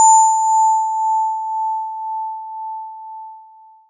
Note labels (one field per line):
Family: mallet percussion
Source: acoustic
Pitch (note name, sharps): A5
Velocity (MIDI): 25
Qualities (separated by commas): bright, long release